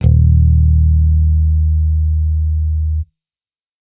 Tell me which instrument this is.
electronic bass